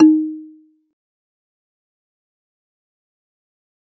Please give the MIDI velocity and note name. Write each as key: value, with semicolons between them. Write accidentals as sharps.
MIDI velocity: 25; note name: D#4